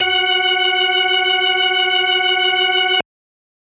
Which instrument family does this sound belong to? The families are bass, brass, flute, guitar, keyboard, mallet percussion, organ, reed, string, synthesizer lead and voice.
organ